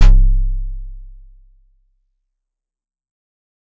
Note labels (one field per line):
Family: keyboard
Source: acoustic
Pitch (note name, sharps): C1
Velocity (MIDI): 100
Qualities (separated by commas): fast decay